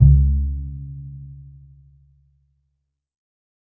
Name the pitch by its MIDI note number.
37